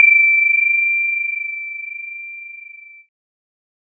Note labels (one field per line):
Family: keyboard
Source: electronic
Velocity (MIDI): 25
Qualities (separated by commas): multiphonic